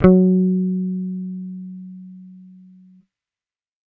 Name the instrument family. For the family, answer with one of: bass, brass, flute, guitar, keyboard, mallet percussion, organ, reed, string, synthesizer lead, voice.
bass